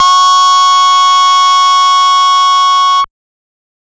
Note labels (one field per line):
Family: bass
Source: synthesizer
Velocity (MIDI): 127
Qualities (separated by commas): bright, distorted, multiphonic